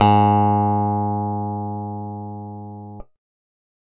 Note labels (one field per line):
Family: keyboard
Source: electronic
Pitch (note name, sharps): G#2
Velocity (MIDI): 25